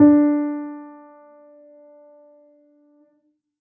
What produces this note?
acoustic keyboard